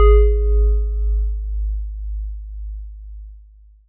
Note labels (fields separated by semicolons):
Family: mallet percussion; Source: acoustic; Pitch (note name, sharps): G#1; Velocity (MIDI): 50; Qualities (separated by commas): long release